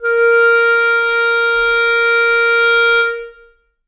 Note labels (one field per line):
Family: reed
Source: acoustic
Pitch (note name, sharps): A#4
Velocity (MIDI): 100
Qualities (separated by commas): long release, reverb